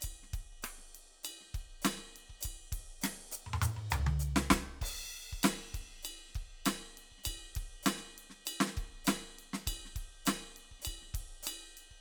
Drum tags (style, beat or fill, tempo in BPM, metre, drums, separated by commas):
funk, beat, 100 BPM, 4/4, crash, ride, ride bell, hi-hat pedal, snare, cross-stick, high tom, mid tom, floor tom, kick